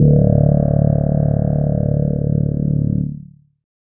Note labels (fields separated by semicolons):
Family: keyboard; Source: electronic; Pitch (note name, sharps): D1; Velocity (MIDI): 25; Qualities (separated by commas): distorted, multiphonic